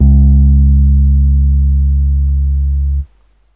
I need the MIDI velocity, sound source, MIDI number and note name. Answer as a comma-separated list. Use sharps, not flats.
25, electronic, 37, C#2